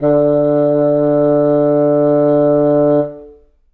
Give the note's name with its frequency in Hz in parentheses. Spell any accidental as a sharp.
D3 (146.8 Hz)